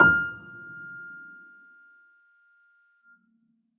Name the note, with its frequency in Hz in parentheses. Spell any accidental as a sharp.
F6 (1397 Hz)